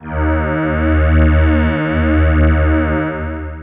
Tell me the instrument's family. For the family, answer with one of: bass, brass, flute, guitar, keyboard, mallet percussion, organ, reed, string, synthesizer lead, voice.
voice